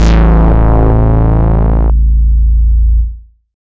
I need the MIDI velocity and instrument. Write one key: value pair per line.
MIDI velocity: 100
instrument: synthesizer bass